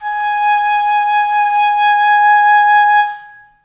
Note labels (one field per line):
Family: reed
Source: acoustic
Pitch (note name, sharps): G#5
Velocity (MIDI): 25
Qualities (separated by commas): long release, reverb